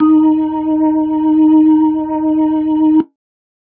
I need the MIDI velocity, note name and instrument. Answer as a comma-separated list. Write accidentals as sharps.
25, D#4, electronic organ